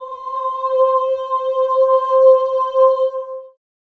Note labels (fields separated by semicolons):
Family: voice; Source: acoustic; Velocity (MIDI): 75; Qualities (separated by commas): long release, reverb